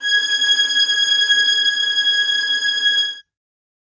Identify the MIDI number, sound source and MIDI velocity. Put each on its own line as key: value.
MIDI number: 92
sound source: acoustic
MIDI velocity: 100